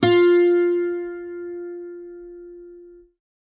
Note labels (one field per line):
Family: guitar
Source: acoustic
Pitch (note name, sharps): F4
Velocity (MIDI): 100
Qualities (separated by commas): reverb